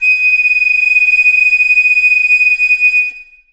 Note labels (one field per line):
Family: flute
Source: acoustic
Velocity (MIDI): 127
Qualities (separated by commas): bright, reverb